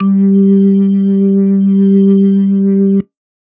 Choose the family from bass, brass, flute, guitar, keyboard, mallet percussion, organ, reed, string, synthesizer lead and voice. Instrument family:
organ